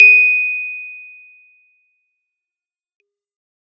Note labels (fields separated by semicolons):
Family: keyboard; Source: acoustic; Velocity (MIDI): 100; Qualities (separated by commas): bright, fast decay